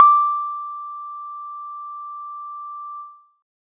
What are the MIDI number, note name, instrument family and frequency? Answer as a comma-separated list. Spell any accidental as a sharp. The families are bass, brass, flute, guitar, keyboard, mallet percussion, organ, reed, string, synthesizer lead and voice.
86, D6, guitar, 1175 Hz